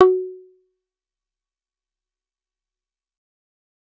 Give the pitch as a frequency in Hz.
370 Hz